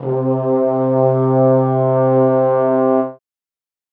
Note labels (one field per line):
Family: brass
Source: acoustic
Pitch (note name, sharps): C3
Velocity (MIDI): 25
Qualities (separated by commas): reverb